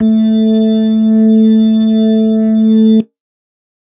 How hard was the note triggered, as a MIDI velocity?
25